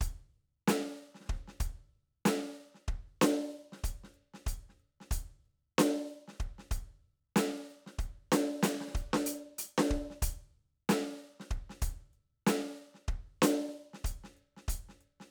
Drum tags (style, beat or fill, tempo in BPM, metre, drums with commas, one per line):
hip-hop
beat
94 BPM
4/4
closed hi-hat, snare, kick